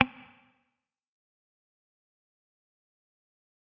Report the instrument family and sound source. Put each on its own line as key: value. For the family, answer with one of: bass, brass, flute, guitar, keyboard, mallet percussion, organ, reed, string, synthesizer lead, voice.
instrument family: guitar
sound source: electronic